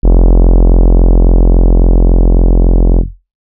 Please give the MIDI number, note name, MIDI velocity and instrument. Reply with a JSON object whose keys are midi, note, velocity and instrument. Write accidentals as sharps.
{"midi": 29, "note": "F1", "velocity": 100, "instrument": "electronic keyboard"}